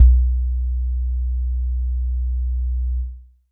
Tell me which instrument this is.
electronic keyboard